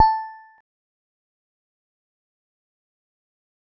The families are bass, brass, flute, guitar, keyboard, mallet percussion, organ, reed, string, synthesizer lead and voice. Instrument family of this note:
mallet percussion